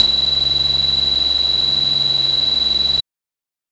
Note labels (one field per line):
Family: bass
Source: synthesizer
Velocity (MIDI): 25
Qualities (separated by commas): bright, distorted